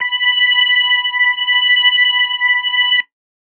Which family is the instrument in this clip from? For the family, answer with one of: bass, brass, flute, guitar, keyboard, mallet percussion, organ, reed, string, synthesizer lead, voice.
organ